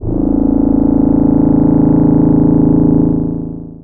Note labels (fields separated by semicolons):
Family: voice; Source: synthesizer; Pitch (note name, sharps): A0; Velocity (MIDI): 127; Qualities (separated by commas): distorted, long release